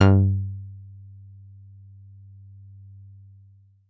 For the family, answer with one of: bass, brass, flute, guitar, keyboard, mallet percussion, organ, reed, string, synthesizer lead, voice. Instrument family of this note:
guitar